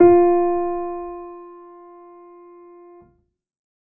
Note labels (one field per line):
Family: keyboard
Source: acoustic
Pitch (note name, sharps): F4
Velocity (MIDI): 25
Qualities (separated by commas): reverb